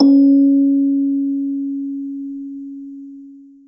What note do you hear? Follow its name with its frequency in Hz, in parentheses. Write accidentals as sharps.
C#4 (277.2 Hz)